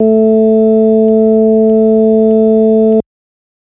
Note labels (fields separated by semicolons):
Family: organ; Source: electronic; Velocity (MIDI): 75